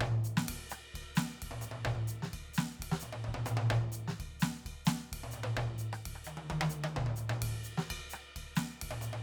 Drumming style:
Dominican merengue